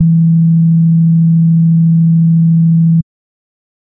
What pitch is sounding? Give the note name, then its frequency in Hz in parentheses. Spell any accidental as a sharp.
E3 (164.8 Hz)